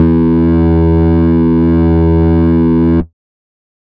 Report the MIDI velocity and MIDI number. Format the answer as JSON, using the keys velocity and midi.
{"velocity": 127, "midi": 40}